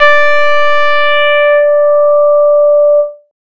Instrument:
synthesizer bass